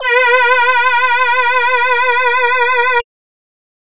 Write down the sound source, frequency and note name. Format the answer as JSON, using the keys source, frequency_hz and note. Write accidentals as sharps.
{"source": "synthesizer", "frequency_hz": 493.9, "note": "B4"}